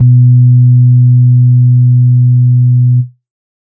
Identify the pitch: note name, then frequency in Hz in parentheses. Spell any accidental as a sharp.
B2 (123.5 Hz)